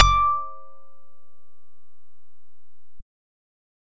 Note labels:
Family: bass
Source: synthesizer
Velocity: 100

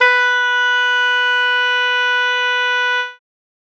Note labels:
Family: reed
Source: acoustic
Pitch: B4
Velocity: 127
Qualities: bright

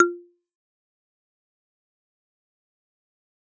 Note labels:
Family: mallet percussion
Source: acoustic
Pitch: F4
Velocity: 50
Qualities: fast decay, percussive

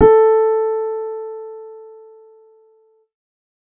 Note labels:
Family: keyboard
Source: synthesizer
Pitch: A4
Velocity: 50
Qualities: dark

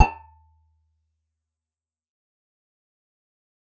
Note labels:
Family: guitar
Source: acoustic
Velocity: 127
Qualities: fast decay, percussive

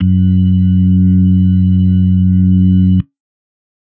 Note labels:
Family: organ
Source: electronic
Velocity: 127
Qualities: dark

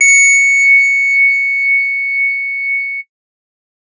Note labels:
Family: bass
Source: synthesizer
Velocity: 127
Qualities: distorted

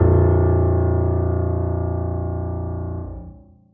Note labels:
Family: keyboard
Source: acoustic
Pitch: A#0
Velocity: 75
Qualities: long release, reverb

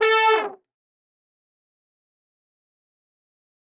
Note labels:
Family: brass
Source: acoustic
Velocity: 50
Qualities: bright, fast decay, reverb

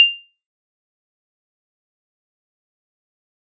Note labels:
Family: mallet percussion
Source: acoustic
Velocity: 127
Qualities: bright, fast decay, percussive

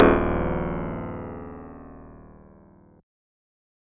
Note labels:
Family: synthesizer lead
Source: synthesizer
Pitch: D#0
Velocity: 75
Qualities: bright, distorted

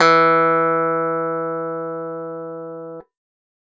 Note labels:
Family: keyboard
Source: electronic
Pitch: E3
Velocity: 127

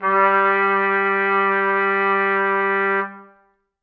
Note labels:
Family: brass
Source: acoustic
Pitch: G3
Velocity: 75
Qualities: reverb

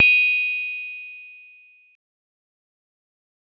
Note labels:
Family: mallet percussion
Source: acoustic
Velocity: 25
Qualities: fast decay, reverb

